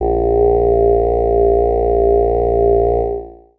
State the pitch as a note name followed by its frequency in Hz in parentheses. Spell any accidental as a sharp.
A#1 (58.27 Hz)